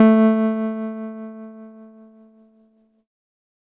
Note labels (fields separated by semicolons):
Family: keyboard; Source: electronic; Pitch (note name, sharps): A3; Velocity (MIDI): 50; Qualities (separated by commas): distorted